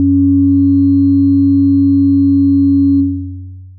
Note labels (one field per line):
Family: synthesizer lead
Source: synthesizer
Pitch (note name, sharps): F#2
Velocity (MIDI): 75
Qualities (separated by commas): long release